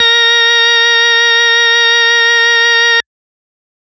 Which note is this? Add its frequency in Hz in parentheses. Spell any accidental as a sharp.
A#4 (466.2 Hz)